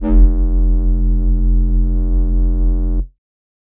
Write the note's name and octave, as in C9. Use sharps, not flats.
F1